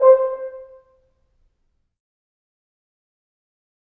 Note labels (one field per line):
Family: brass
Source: acoustic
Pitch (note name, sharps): C5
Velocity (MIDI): 25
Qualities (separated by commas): fast decay, percussive, reverb